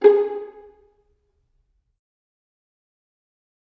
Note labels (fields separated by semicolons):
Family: string; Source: acoustic; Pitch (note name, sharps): G#4; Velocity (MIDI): 75; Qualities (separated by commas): dark, fast decay, percussive, reverb